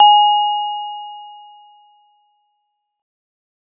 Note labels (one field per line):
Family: mallet percussion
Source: acoustic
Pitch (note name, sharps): G#5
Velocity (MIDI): 25